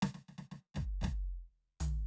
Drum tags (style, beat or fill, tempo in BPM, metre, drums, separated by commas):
samba, fill, 116 BPM, 4/4, closed hi-hat, snare, floor tom, kick